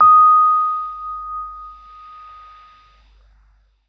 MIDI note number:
87